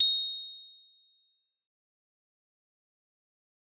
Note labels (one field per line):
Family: mallet percussion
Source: acoustic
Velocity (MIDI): 50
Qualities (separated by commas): bright, fast decay